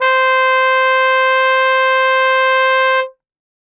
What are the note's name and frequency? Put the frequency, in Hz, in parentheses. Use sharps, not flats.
C5 (523.3 Hz)